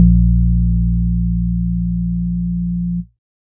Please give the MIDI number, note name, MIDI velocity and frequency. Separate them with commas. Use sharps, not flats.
34, A#1, 25, 58.27 Hz